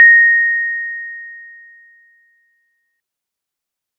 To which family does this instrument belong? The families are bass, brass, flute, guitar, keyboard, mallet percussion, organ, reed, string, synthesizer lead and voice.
mallet percussion